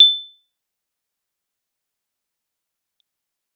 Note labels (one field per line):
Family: keyboard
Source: electronic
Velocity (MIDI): 100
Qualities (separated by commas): bright, fast decay, percussive